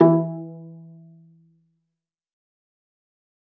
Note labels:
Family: string; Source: acoustic; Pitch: E3; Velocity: 100; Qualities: dark, fast decay, percussive, reverb

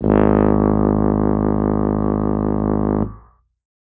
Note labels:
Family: brass; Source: acoustic; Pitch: G#1; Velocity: 75

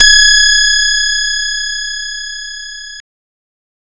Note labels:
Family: guitar; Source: synthesizer; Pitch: G#6; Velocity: 127; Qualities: bright, distorted

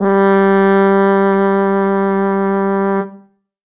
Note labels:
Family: brass; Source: acoustic; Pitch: G3; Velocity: 127

